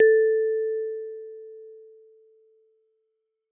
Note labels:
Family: mallet percussion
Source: acoustic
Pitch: A4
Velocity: 127

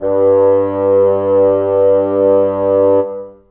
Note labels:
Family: reed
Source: acoustic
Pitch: G2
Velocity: 100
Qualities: reverb

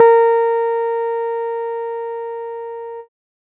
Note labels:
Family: keyboard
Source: electronic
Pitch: A#4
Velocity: 75

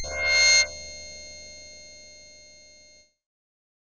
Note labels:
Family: keyboard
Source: synthesizer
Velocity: 25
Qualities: bright, distorted

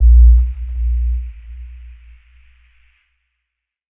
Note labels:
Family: synthesizer lead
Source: synthesizer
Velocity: 127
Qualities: dark, non-linear envelope, reverb

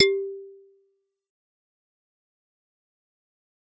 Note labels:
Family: mallet percussion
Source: acoustic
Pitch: G4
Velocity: 50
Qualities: fast decay, percussive

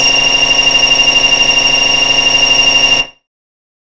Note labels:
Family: bass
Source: synthesizer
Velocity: 127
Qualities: bright, distorted

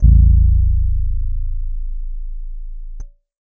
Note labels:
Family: keyboard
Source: electronic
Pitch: A0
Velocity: 75

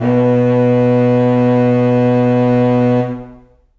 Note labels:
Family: reed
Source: acoustic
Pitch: B2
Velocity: 100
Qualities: distorted, long release, reverb

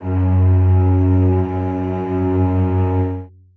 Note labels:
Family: string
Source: acoustic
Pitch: F#2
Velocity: 25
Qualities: reverb

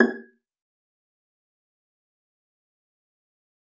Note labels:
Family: string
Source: acoustic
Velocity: 50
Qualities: fast decay, percussive, reverb

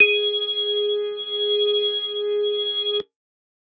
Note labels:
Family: organ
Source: electronic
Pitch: G#4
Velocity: 50

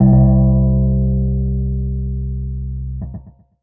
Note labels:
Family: keyboard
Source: electronic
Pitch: C2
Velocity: 50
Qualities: dark, distorted, tempo-synced

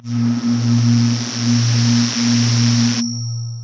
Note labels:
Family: voice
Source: synthesizer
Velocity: 75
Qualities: distorted, long release

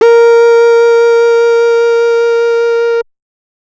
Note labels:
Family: bass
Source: synthesizer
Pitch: A#4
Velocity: 127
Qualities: distorted

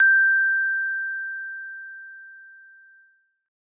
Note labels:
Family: mallet percussion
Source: acoustic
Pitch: G6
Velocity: 100

